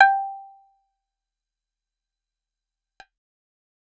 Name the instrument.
acoustic guitar